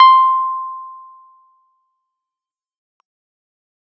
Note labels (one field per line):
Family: keyboard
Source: electronic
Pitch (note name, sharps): C6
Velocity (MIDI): 127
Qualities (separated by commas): fast decay